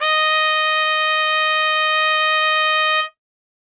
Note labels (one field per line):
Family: brass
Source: acoustic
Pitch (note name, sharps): D#5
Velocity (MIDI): 100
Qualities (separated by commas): bright